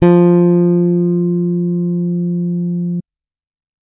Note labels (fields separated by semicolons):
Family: bass; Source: electronic; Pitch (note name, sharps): F3; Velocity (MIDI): 100